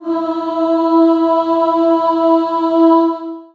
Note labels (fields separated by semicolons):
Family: voice; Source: acoustic; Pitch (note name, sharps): E4; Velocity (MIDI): 25; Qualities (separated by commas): long release, reverb